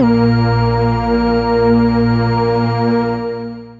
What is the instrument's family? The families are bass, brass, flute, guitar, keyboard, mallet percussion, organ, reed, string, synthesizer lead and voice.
synthesizer lead